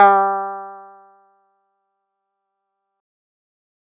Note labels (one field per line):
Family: guitar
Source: synthesizer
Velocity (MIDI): 50